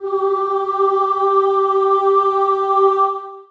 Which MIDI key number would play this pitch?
67